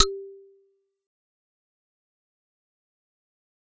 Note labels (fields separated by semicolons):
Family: mallet percussion; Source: acoustic; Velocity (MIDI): 25; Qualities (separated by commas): fast decay, percussive